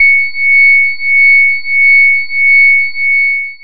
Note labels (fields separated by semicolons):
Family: bass; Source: synthesizer; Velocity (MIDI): 75; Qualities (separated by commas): long release